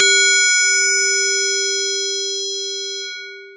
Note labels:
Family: mallet percussion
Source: acoustic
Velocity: 127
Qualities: bright, distorted, long release

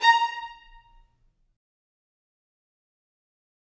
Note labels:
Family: string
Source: acoustic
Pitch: A#5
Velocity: 25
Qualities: fast decay, percussive, reverb

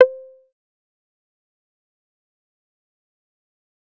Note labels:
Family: bass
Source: synthesizer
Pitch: C5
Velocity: 100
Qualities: fast decay, percussive

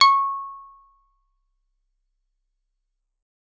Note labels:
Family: guitar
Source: acoustic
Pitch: C#6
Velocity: 100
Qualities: percussive

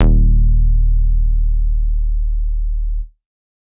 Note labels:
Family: bass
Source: synthesizer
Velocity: 100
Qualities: dark

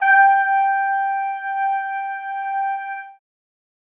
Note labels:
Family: brass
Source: acoustic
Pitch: G5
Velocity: 25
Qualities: reverb

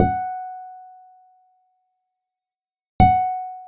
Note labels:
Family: guitar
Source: acoustic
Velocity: 25

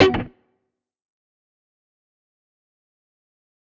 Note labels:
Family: guitar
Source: electronic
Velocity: 100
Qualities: bright, distorted, fast decay, percussive

